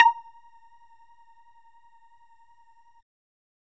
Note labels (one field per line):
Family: bass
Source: synthesizer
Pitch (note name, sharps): A#5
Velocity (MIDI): 50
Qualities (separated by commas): percussive